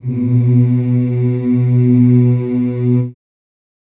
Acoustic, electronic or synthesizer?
acoustic